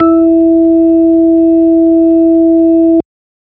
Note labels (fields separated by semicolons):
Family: organ; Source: electronic; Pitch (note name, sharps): E4; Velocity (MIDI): 127